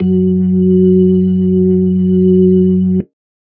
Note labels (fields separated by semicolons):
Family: organ; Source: electronic; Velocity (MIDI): 127; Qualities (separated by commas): dark